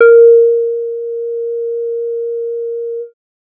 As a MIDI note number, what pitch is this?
70